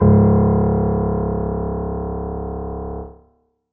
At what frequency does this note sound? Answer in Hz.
34.65 Hz